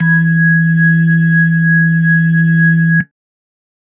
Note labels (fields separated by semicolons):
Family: organ; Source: electronic; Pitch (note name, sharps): E3; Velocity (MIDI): 50